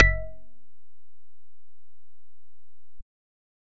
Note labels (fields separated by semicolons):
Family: bass; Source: synthesizer; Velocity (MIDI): 75